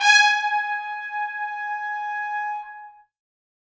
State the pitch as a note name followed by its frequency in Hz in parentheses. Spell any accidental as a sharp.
G#5 (830.6 Hz)